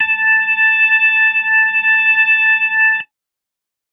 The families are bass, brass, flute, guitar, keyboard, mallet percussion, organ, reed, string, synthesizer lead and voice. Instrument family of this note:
organ